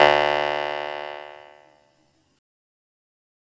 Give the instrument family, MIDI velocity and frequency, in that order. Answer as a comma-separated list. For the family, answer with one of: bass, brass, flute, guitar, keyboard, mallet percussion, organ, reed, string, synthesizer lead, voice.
keyboard, 50, 73.42 Hz